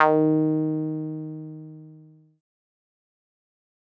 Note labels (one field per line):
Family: synthesizer lead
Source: synthesizer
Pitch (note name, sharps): D#3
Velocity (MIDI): 50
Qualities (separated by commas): distorted, fast decay